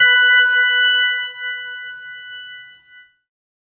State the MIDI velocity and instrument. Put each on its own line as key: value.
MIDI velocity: 25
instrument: synthesizer keyboard